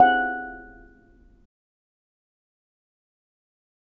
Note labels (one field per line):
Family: mallet percussion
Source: acoustic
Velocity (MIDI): 25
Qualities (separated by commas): fast decay, percussive, reverb